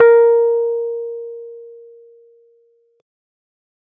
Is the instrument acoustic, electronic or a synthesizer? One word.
electronic